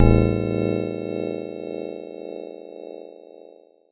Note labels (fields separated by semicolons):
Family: keyboard; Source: electronic; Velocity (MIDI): 100; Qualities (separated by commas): long release